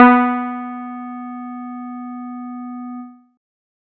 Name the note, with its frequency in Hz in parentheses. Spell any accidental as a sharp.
B3 (246.9 Hz)